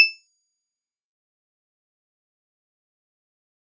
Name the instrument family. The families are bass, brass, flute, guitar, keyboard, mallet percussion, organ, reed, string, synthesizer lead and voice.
mallet percussion